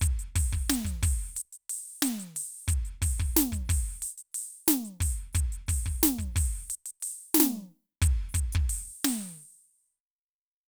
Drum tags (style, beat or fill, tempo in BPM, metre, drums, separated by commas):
hip-hop, beat, 90 BPM, 4/4, closed hi-hat, open hi-hat, hi-hat pedal, snare, kick